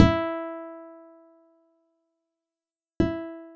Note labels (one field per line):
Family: guitar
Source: acoustic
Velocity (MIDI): 100